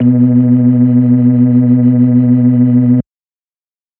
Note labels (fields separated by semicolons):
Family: organ; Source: electronic; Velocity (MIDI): 127; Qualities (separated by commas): dark